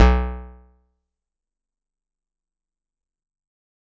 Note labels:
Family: guitar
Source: electronic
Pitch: B1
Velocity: 25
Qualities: fast decay, percussive

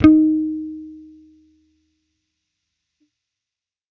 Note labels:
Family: bass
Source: electronic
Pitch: D#4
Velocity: 25

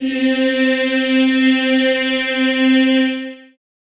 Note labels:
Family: voice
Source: acoustic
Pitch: C4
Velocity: 127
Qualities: long release, reverb

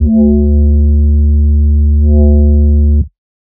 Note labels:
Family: bass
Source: synthesizer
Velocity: 127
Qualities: dark

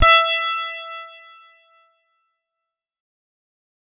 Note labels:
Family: guitar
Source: electronic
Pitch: E5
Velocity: 100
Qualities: bright, fast decay

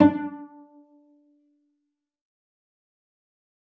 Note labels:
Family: string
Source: acoustic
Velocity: 127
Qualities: fast decay, percussive, reverb

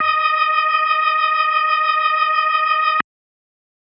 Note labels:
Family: organ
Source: electronic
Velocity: 75

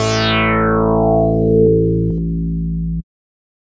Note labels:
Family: bass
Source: synthesizer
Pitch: A1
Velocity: 75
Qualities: distorted

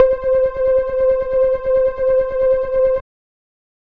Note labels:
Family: bass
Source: synthesizer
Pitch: C5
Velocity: 25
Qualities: dark

